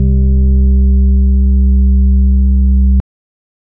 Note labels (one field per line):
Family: organ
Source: electronic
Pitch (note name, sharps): C2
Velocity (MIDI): 25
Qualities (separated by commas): dark